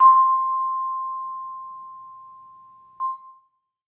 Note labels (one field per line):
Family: mallet percussion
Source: acoustic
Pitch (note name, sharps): C6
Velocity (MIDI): 100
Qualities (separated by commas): reverb